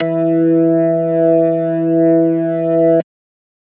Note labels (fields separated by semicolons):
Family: organ; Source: electronic; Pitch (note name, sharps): E3; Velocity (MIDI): 127